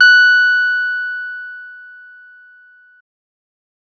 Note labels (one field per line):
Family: bass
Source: synthesizer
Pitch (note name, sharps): F#6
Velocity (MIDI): 127